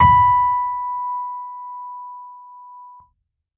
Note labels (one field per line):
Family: keyboard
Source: electronic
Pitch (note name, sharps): B5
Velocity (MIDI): 127